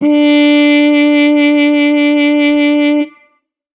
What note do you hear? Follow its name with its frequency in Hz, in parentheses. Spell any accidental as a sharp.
D4 (293.7 Hz)